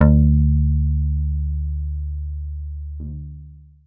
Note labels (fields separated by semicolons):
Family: guitar; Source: electronic; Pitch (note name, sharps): D2; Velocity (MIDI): 75; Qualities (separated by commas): long release